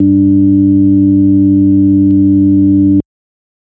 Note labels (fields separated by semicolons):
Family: organ; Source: electronic; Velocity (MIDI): 75; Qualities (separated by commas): dark